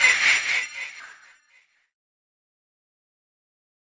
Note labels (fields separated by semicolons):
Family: keyboard; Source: electronic; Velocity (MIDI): 100; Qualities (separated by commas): fast decay, non-linear envelope